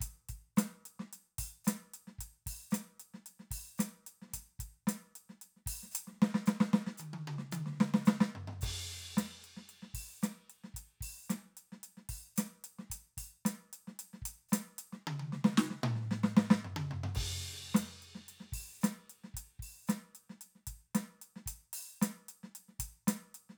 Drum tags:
funk
beat
112 BPM
4/4
ride, closed hi-hat, open hi-hat, hi-hat pedal, snare, high tom, mid tom, floor tom, kick

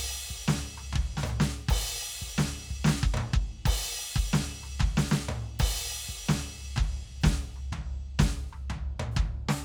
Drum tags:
swing
beat
124 BPM
4/4
crash, hi-hat pedal, snare, high tom, floor tom, kick

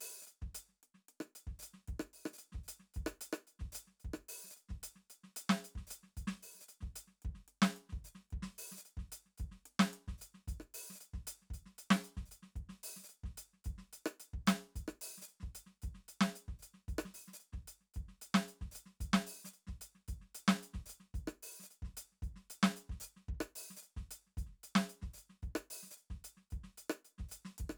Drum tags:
songo
beat
112 BPM
4/4
closed hi-hat, open hi-hat, hi-hat pedal, snare, cross-stick, kick

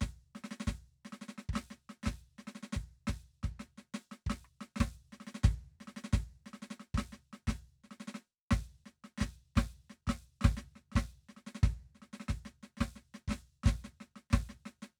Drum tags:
march
beat
176 BPM
4/4
snare, cross-stick, kick

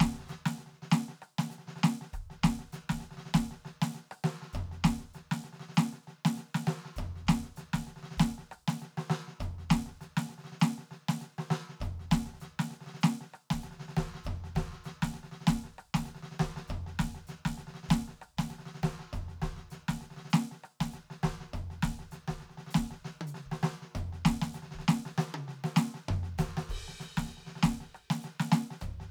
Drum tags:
New Orleans second line
beat
99 BPM
4/4
crash, open hi-hat, hi-hat pedal, snare, cross-stick, high tom, floor tom, kick

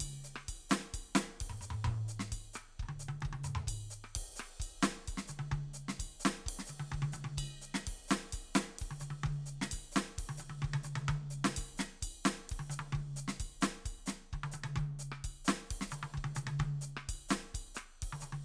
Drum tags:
Dominican merengue
beat
130 BPM
4/4
crash, ride, ride bell, hi-hat pedal, snare, cross-stick, high tom, mid tom, kick

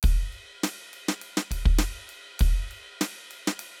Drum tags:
rock
beat
100 BPM
4/4
ride, snare, kick

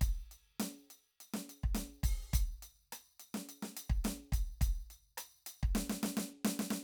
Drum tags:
rock
beat
105 BPM
4/4
closed hi-hat, hi-hat pedal, percussion, snare, cross-stick, kick

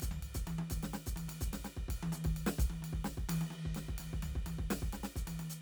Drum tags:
linear jazz
beat
128 BPM
4/4
ride, hi-hat pedal, snare, high tom, floor tom, kick

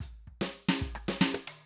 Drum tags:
punk
fill
144 BPM
4/4
closed hi-hat, percussion, snare, cross-stick, high tom, kick

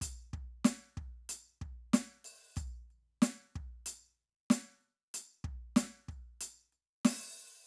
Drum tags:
rock
beat
93 BPM
4/4
percussion, snare, kick

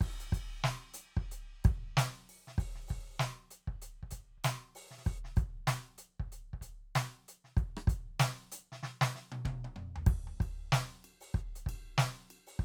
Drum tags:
rock
beat
95 BPM
4/4
crash, ride bell, closed hi-hat, open hi-hat, hi-hat pedal, snare, cross-stick, high tom, mid tom, floor tom, kick

